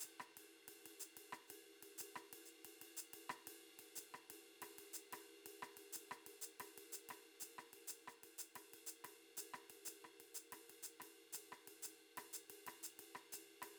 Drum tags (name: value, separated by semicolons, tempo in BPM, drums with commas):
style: Afro-Cuban bembé; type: beat; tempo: 122 BPM; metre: 4/4; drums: ride, hi-hat pedal, cross-stick